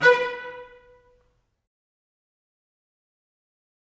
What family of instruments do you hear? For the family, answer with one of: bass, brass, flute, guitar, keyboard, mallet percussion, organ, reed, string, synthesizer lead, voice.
string